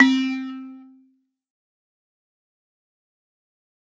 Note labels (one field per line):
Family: mallet percussion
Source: acoustic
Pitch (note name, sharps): C4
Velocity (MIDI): 50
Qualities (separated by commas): distorted, fast decay, reverb